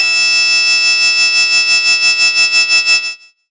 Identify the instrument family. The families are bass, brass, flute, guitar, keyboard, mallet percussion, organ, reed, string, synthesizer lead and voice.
bass